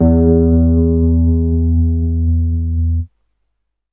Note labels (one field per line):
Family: keyboard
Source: electronic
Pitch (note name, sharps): E2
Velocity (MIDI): 75